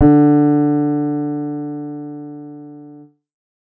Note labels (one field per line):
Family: keyboard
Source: synthesizer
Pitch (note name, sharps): D3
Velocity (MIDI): 50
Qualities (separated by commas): dark